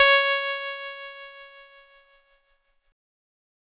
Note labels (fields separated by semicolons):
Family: keyboard; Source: electronic; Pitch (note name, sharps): C#5; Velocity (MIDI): 100; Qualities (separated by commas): bright, distorted